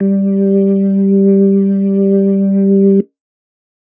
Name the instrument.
electronic organ